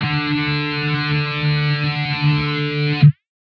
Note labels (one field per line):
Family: guitar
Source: synthesizer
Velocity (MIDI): 50